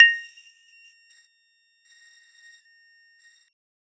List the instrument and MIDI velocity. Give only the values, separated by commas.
acoustic mallet percussion instrument, 100